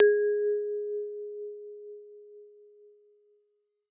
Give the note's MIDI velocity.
100